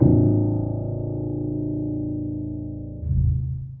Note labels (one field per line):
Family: keyboard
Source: acoustic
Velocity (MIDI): 25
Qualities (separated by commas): dark, reverb